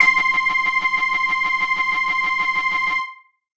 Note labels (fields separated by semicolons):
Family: keyboard; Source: electronic; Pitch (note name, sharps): C6; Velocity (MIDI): 100; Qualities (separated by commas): distorted